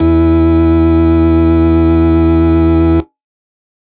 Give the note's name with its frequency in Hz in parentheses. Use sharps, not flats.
E2 (82.41 Hz)